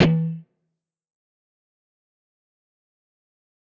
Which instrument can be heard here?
electronic guitar